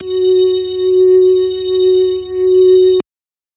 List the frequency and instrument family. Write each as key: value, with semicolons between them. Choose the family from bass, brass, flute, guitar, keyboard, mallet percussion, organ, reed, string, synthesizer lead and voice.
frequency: 370 Hz; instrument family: organ